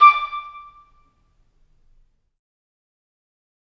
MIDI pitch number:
86